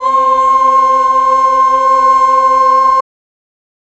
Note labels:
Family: voice; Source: electronic; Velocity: 127; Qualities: bright

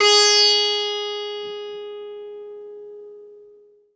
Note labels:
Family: guitar; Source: acoustic; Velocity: 25; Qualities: bright, long release, multiphonic, reverb

